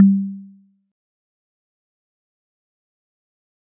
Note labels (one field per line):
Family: mallet percussion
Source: acoustic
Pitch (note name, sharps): G3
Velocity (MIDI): 25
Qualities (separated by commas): fast decay, percussive